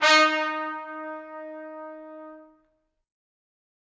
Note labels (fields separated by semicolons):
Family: brass; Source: acoustic; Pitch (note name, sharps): D#4; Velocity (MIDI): 50; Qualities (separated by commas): bright, reverb